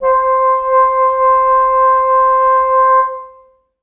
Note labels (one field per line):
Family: reed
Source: acoustic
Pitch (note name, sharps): C5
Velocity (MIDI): 50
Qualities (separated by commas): reverb